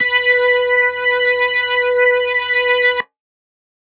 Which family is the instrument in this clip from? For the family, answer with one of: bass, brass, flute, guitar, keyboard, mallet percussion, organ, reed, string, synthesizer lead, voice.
organ